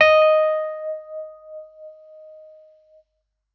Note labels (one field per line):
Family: keyboard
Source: electronic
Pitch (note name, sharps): D#5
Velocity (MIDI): 127